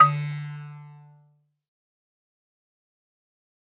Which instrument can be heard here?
acoustic mallet percussion instrument